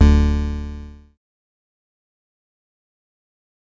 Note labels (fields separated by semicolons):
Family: bass; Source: synthesizer; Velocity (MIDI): 100; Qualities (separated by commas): bright, distorted, fast decay